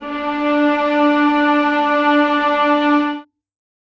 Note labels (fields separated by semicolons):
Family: string; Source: acoustic; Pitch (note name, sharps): D4; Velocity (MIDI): 25; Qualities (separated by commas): reverb